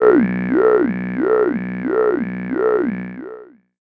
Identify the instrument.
synthesizer voice